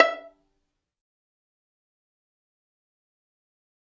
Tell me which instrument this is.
acoustic string instrument